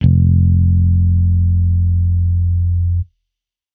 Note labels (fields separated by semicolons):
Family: bass; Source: electronic; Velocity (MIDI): 75; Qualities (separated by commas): distorted